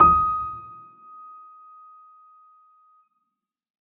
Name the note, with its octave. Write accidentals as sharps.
D#6